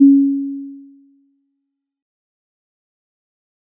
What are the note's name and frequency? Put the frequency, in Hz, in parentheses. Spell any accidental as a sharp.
C#4 (277.2 Hz)